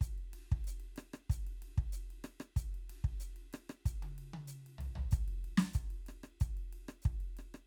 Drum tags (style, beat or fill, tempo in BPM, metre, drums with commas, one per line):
Afrobeat
beat
94 BPM
4/4
ride, hi-hat pedal, snare, cross-stick, high tom, floor tom, kick